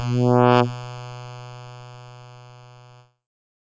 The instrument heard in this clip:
synthesizer keyboard